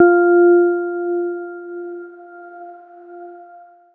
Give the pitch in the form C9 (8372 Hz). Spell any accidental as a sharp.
F4 (349.2 Hz)